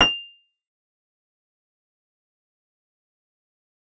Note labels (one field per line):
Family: keyboard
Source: synthesizer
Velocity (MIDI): 100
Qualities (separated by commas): fast decay, percussive